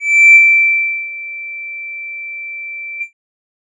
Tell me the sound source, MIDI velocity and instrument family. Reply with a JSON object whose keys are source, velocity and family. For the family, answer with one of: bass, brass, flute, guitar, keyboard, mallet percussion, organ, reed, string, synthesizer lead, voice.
{"source": "synthesizer", "velocity": 127, "family": "bass"}